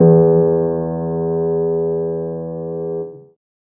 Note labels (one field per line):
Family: keyboard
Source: acoustic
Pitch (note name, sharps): E2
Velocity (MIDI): 50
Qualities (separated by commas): reverb